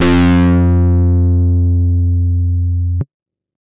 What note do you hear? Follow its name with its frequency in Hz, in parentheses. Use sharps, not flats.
F2 (87.31 Hz)